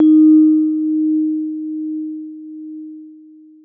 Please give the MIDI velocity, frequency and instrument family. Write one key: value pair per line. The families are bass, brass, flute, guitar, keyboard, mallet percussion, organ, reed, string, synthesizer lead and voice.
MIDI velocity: 100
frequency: 311.1 Hz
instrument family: keyboard